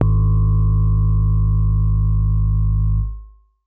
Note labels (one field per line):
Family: keyboard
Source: acoustic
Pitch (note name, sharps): G#1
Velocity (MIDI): 100